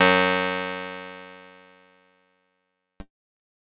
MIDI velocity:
100